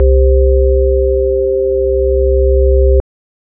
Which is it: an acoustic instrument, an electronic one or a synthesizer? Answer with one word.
electronic